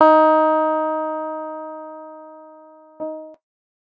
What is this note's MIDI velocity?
50